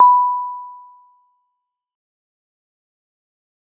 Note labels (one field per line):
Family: mallet percussion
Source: acoustic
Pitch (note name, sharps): B5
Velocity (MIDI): 75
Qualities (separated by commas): fast decay